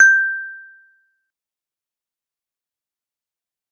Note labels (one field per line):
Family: mallet percussion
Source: acoustic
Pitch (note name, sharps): G6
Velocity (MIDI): 50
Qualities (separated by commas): fast decay, percussive